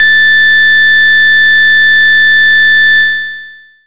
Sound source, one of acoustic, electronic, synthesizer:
synthesizer